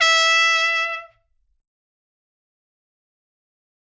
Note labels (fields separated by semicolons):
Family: brass; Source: acoustic; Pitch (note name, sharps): E5; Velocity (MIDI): 25; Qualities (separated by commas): bright, fast decay